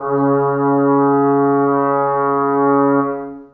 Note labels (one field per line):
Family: brass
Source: acoustic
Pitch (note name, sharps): C#3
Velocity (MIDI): 50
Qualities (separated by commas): long release, reverb